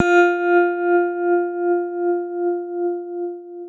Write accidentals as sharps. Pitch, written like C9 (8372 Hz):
F4 (349.2 Hz)